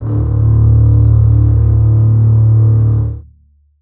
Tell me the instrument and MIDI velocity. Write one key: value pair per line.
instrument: acoustic string instrument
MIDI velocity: 127